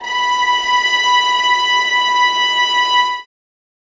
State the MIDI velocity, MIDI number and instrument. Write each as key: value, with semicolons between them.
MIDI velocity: 25; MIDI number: 83; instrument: acoustic string instrument